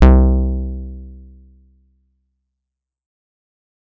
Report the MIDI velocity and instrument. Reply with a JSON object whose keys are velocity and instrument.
{"velocity": 75, "instrument": "electronic guitar"}